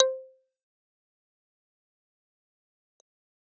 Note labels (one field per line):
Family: keyboard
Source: electronic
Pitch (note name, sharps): C5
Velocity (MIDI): 100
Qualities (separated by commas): fast decay, percussive